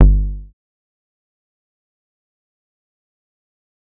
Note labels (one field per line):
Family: bass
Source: synthesizer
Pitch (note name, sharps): G1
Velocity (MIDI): 100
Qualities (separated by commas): dark, fast decay, percussive